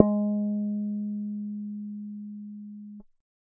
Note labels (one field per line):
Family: bass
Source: synthesizer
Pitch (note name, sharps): G#3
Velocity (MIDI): 100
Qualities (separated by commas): dark, reverb